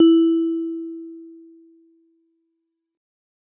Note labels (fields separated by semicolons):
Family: mallet percussion; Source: acoustic; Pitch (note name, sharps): E4; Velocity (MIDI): 75